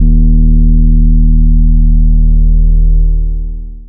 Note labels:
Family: bass; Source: synthesizer; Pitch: D#1; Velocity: 50; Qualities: long release

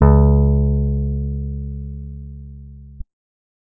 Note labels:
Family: guitar; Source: acoustic; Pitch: C#2; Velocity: 25

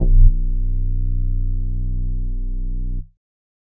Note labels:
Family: flute; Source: synthesizer; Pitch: B0; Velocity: 50

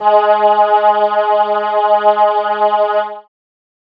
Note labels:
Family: keyboard; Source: synthesizer; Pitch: G#3; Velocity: 50

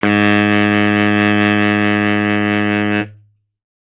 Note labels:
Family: reed; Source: acoustic; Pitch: G#2; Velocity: 50

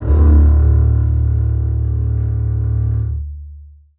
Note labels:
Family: string; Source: acoustic; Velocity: 127; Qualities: long release, reverb

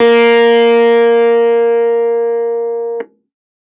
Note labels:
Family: keyboard; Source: electronic; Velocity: 127; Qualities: distorted

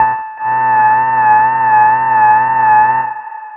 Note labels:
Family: bass; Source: synthesizer; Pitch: A5; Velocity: 100; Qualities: long release, reverb

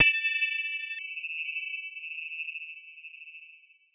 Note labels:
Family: mallet percussion; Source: synthesizer; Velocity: 100; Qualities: multiphonic

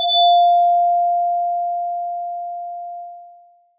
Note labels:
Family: mallet percussion; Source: electronic; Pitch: F5; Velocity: 127; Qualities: bright, multiphonic

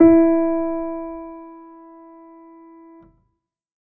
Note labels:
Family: keyboard; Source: acoustic; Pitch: E4; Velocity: 25; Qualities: reverb

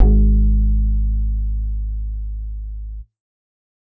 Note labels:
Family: bass; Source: synthesizer; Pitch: G#1; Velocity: 100; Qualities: dark, reverb

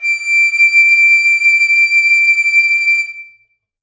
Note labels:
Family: flute; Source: acoustic; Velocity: 100; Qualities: reverb

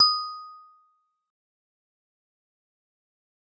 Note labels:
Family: mallet percussion; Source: acoustic; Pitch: D#6; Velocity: 75; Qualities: fast decay, percussive

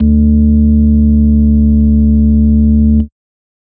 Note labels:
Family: organ; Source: electronic; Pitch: D2; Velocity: 127; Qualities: dark

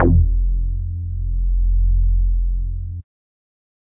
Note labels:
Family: bass; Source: synthesizer; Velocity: 100

